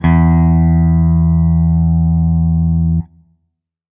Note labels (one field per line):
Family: guitar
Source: electronic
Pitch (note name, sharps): E2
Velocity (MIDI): 75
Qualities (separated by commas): distorted